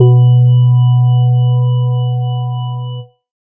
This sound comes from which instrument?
electronic organ